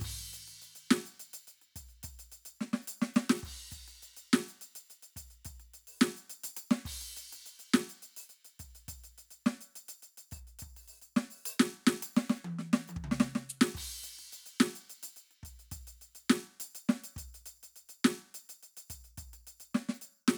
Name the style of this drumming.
rock